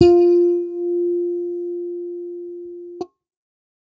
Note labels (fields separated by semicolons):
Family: bass; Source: electronic; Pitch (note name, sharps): F4; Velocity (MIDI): 50